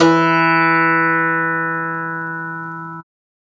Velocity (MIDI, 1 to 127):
25